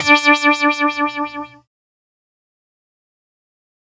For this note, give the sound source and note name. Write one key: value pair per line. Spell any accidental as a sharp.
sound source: synthesizer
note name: D4